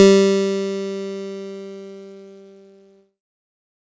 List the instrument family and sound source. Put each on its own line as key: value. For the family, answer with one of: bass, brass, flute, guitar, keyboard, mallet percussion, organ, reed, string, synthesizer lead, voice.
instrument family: keyboard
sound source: electronic